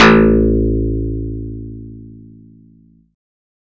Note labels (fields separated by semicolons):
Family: bass; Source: synthesizer; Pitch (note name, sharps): A1; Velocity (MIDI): 100